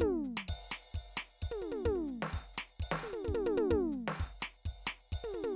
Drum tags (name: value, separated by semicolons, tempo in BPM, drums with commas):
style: Dominican merengue; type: beat; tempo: 130 BPM; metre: 4/4; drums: ride, ride bell, hi-hat pedal, snare, mid tom, kick